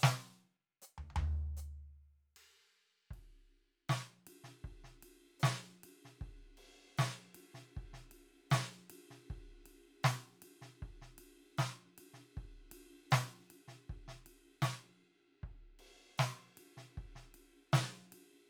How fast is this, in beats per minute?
78 BPM